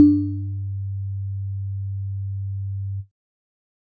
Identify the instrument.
electronic keyboard